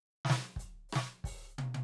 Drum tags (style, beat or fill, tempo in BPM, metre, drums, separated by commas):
Purdie shuffle, fill, 130 BPM, 4/4, closed hi-hat, open hi-hat, hi-hat pedal, snare, cross-stick, high tom, kick